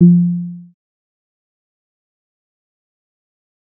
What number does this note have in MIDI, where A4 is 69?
53